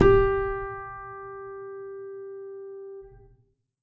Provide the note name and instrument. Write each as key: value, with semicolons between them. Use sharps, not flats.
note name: G4; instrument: acoustic keyboard